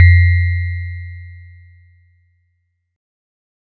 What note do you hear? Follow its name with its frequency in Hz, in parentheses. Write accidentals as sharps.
F2 (87.31 Hz)